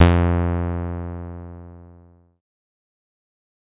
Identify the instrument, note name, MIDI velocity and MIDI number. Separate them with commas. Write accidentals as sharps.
synthesizer bass, F2, 75, 41